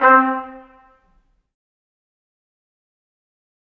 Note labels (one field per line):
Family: brass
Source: acoustic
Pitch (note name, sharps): C4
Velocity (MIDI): 75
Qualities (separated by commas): fast decay, percussive, reverb